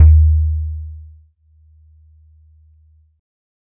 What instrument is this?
electronic keyboard